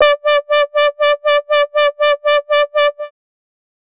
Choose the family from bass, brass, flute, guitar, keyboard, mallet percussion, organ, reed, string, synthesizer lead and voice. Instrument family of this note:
bass